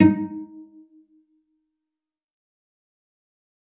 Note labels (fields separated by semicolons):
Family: string; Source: acoustic; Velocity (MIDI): 75; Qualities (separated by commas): fast decay, percussive, reverb